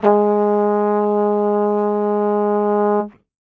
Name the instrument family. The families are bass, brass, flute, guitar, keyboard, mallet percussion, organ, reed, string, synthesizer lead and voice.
brass